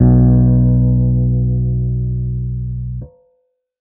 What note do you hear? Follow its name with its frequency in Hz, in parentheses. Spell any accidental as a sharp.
B1 (61.74 Hz)